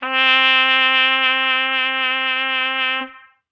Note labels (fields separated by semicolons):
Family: brass; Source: acoustic; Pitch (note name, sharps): C4; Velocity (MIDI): 100; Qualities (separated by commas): distorted